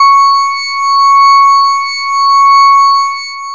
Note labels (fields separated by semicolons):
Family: bass; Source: synthesizer; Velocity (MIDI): 127; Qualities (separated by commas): bright, distorted, long release